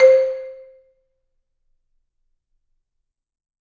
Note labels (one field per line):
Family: mallet percussion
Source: acoustic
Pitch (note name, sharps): C5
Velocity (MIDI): 127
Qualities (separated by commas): percussive, reverb